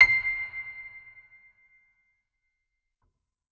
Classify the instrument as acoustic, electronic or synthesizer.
electronic